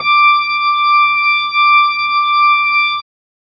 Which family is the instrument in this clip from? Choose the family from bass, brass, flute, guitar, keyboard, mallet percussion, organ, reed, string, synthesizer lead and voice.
organ